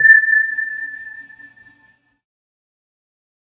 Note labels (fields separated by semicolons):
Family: keyboard; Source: synthesizer; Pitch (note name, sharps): A6; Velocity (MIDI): 127; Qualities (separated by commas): fast decay